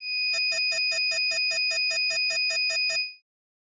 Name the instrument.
electronic organ